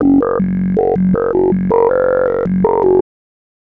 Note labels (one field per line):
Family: bass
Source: synthesizer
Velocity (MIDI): 75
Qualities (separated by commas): tempo-synced